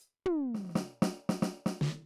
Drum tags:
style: jazz-funk; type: fill; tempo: 116 BPM; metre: 4/4; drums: hi-hat pedal, snare, floor tom

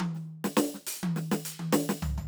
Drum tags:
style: soul; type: fill; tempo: 105 BPM; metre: 4/4; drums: closed hi-hat, snare, high tom, floor tom

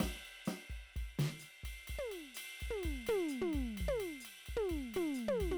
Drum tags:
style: bossa nova; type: beat; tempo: 127 BPM; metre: 4/4; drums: ride, hi-hat pedal, snare, high tom, mid tom, floor tom, kick

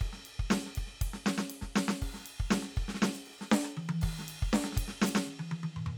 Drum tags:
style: rock; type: beat; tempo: 120 BPM; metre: 4/4; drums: crash, ride, open hi-hat, hi-hat pedal, snare, cross-stick, high tom, mid tom, kick

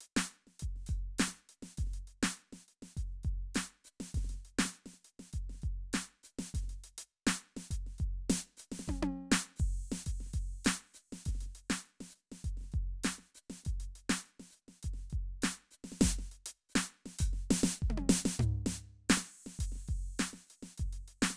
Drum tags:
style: Brazilian; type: beat; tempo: 101 BPM; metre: 4/4; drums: crash, closed hi-hat, open hi-hat, hi-hat pedal, snare, high tom, mid tom, floor tom, kick

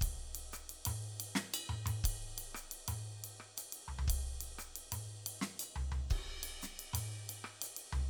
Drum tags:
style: Latin; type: beat; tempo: 118 BPM; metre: 4/4; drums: ride, ride bell, hi-hat pedal, snare, cross-stick, mid tom, floor tom, kick

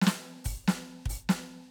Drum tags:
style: half-time rock; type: fill; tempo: 140 BPM; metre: 4/4; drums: closed hi-hat, open hi-hat, hi-hat pedal, snare, kick

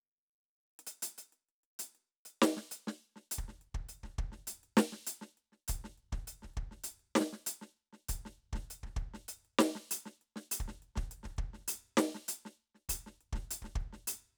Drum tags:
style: hip-hop; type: beat; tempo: 100 BPM; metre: 4/4; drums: closed hi-hat, snare, kick

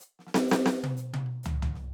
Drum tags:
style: Afro-Cuban bembé; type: fill; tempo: 122 BPM; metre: 4/4; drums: hi-hat pedal, snare, cross-stick, high tom, floor tom

